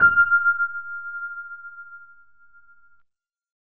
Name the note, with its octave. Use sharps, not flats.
F6